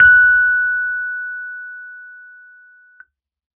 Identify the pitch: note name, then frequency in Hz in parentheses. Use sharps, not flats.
F#6 (1480 Hz)